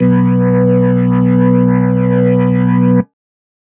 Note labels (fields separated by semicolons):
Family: keyboard; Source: electronic; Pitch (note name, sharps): B1; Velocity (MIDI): 127; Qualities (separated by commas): distorted